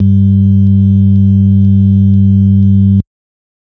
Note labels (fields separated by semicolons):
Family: organ; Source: electronic; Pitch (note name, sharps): G2; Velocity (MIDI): 127